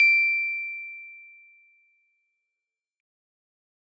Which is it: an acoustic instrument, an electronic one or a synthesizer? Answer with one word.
acoustic